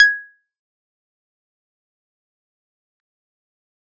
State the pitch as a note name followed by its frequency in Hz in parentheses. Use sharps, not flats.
G#6 (1661 Hz)